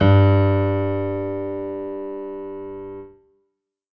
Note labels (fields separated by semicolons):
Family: keyboard; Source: acoustic; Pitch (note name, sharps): G2; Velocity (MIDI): 100; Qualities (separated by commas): reverb